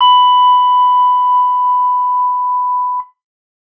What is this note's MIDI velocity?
75